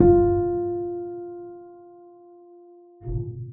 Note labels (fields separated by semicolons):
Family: keyboard; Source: acoustic; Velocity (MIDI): 25; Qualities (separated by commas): dark, reverb